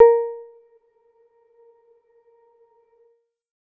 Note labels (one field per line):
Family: keyboard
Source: electronic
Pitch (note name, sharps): A#4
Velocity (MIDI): 100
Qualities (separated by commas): dark, percussive, reverb